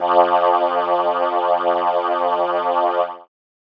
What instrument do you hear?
synthesizer keyboard